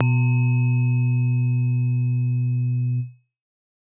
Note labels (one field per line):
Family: keyboard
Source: acoustic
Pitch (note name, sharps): B2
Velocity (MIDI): 75